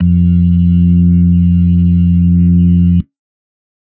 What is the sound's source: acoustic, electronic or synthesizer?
electronic